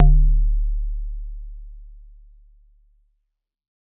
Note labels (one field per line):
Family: mallet percussion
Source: acoustic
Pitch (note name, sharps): D1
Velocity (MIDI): 75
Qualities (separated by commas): dark